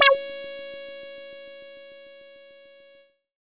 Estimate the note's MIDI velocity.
50